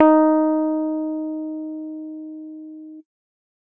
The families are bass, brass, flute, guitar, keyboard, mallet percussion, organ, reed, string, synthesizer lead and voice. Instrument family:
keyboard